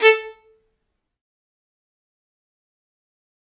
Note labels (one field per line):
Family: string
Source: acoustic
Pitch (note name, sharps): A4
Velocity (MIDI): 127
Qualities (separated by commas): bright, fast decay, percussive, reverb